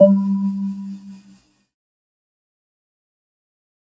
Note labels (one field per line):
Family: keyboard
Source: synthesizer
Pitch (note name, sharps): G3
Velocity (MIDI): 127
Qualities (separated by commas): fast decay